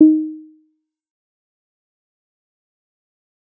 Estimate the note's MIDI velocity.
25